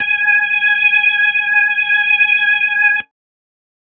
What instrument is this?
electronic organ